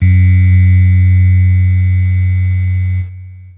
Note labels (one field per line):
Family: keyboard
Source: electronic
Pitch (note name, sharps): F#2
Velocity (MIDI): 25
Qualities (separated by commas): bright, distorted, long release